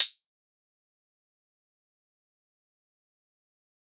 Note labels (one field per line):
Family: guitar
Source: acoustic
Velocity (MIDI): 50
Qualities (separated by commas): bright, fast decay, percussive